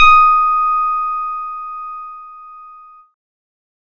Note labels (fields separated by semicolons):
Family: keyboard; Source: electronic; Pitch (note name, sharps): D#6; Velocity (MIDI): 75; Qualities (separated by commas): distorted